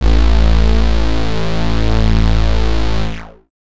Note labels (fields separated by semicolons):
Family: bass; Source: synthesizer; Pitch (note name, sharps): A1; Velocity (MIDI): 127; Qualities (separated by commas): bright, distorted